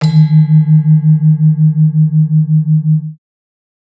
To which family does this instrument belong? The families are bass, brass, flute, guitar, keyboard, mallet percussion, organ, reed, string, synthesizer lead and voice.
mallet percussion